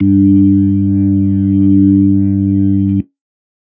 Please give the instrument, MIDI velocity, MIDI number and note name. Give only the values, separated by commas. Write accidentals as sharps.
electronic organ, 75, 43, G2